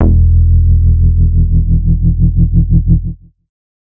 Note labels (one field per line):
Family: bass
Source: synthesizer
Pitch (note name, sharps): E1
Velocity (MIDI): 100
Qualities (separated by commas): distorted